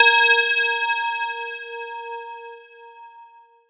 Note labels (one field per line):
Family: mallet percussion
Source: electronic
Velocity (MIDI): 100